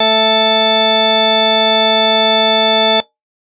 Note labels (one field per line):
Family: organ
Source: electronic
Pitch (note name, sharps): A3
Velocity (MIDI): 127